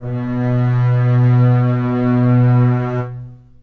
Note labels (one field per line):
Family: string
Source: acoustic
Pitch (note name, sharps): B2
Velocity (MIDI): 50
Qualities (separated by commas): long release, reverb